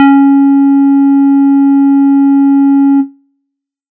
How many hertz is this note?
277.2 Hz